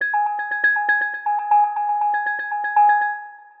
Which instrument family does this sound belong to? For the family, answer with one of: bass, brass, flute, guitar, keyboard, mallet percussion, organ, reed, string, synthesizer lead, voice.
mallet percussion